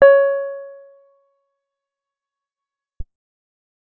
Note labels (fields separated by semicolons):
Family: guitar; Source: acoustic; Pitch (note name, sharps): C#5; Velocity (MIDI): 25; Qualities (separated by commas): fast decay